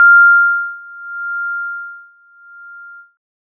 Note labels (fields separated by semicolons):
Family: keyboard; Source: electronic; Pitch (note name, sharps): F6; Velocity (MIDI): 100; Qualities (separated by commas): multiphonic